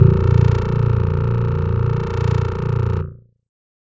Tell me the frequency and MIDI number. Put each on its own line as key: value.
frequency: 29.14 Hz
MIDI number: 22